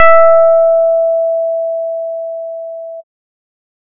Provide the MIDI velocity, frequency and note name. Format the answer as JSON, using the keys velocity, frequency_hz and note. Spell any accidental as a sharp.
{"velocity": 25, "frequency_hz": 659.3, "note": "E5"}